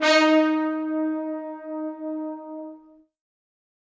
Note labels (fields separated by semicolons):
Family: brass; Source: acoustic; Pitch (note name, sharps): D#4; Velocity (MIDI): 127; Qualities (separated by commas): bright, reverb